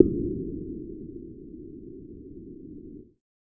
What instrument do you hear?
synthesizer bass